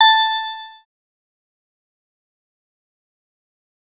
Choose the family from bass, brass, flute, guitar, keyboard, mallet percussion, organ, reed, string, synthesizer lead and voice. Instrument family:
synthesizer lead